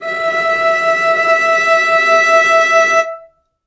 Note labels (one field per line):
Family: string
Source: acoustic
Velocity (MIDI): 50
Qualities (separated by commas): reverb